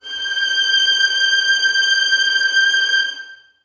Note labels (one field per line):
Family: string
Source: acoustic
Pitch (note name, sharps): G6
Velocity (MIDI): 50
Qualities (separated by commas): bright, reverb